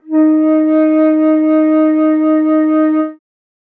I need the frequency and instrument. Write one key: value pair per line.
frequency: 311.1 Hz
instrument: acoustic flute